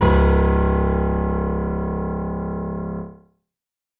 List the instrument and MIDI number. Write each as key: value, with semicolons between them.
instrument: acoustic keyboard; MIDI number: 25